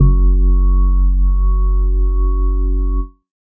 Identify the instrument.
electronic organ